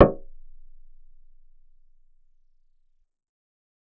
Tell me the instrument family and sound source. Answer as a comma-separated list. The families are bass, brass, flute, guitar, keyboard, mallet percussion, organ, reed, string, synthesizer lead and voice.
bass, synthesizer